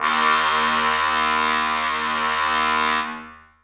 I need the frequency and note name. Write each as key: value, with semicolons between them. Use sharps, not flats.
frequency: 77.78 Hz; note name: D#2